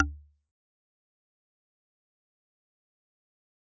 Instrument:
acoustic mallet percussion instrument